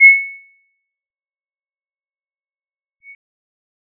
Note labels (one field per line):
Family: bass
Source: synthesizer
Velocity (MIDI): 50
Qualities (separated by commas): fast decay, percussive